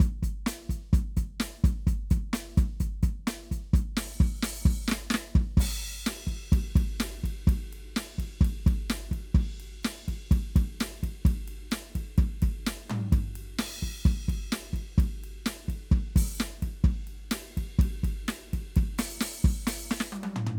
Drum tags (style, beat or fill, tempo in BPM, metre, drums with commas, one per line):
rock
beat
128 BPM
4/4
crash, ride, closed hi-hat, open hi-hat, hi-hat pedal, snare, cross-stick, high tom, floor tom, kick